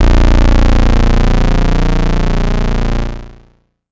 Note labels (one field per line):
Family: bass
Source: synthesizer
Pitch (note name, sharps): A#0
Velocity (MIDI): 50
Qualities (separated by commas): bright, distorted, long release